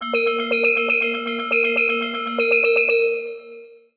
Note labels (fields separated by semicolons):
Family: mallet percussion; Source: synthesizer; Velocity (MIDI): 50; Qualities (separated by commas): long release, multiphonic, tempo-synced